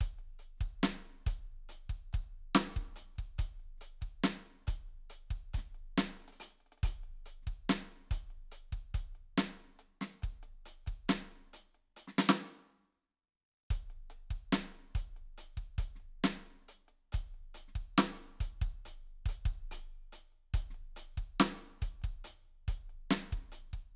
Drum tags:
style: hip-hop; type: beat; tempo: 140 BPM; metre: 4/4; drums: closed hi-hat, snare, kick

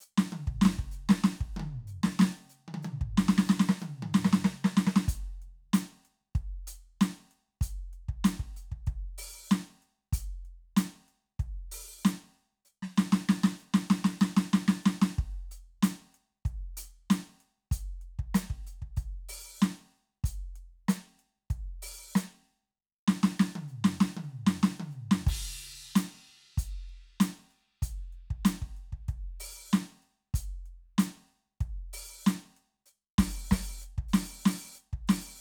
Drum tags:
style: funk; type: beat; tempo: 95 BPM; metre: 4/4; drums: crash, closed hi-hat, open hi-hat, hi-hat pedal, snare, high tom, kick

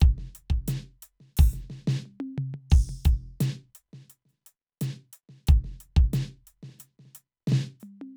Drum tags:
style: rock; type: beat; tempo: 88 BPM; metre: 4/4; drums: crash, closed hi-hat, open hi-hat, hi-hat pedal, snare, high tom, mid tom, floor tom, kick

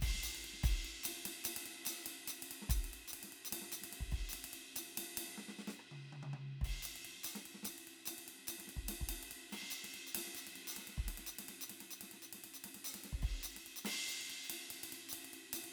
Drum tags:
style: fast jazz; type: beat; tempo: 290 BPM; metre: 4/4; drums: ride, hi-hat pedal, snare, cross-stick, high tom, kick

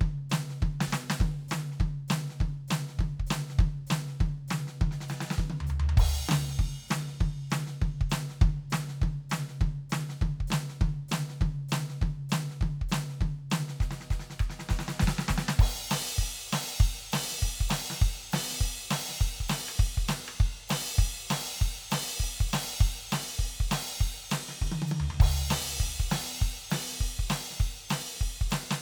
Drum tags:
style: rockabilly; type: beat; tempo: 200 BPM; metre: 4/4; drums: crash, hi-hat pedal, snare, cross-stick, high tom, floor tom, kick

